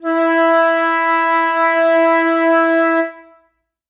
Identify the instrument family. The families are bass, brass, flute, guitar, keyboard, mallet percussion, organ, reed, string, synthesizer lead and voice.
flute